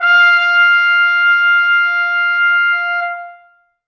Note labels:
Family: brass; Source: acoustic; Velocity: 100; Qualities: bright, reverb

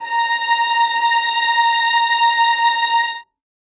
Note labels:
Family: string; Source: acoustic; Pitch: A#5; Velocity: 50; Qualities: reverb

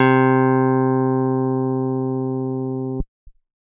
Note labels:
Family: keyboard; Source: electronic; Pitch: C3; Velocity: 127

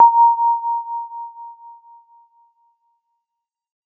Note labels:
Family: keyboard; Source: electronic; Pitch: A#5; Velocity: 100

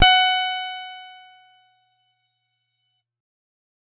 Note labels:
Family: guitar; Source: electronic; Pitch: F#5; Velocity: 100; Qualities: bright

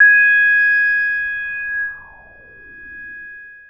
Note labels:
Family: synthesizer lead; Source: synthesizer; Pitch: G#6; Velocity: 25; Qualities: long release

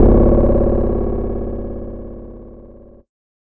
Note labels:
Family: guitar; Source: electronic; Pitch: C#0; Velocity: 100; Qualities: bright, distorted

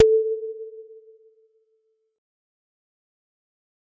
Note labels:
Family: mallet percussion; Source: acoustic; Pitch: A4; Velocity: 50; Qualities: dark, fast decay

